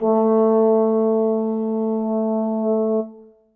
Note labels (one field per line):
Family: brass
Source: acoustic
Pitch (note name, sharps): A3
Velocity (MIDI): 50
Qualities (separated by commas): dark, reverb